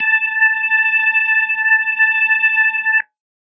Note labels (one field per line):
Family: organ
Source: electronic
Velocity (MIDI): 100